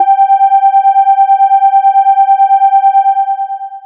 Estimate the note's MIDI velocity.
75